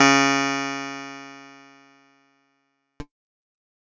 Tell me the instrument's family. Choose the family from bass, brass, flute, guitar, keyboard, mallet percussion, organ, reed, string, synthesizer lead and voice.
keyboard